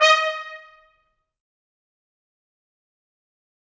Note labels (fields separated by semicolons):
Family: brass; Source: acoustic; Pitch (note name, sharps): D#5; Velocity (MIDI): 127; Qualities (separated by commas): bright, fast decay, percussive, reverb